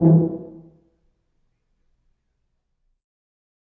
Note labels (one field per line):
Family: brass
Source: acoustic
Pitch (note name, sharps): E3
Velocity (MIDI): 75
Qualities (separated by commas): dark, percussive, reverb